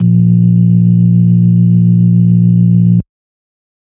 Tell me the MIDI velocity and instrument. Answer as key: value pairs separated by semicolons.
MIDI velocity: 50; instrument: electronic organ